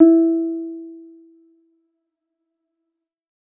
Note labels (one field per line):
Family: keyboard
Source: electronic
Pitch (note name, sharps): E4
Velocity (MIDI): 50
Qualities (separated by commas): dark